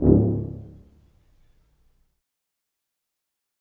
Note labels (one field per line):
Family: brass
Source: acoustic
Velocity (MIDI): 50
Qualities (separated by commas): fast decay, reverb